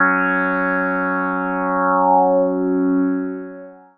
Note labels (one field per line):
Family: synthesizer lead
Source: synthesizer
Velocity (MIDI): 127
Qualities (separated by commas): long release